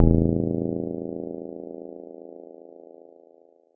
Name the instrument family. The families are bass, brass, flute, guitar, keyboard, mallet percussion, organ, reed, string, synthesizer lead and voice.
keyboard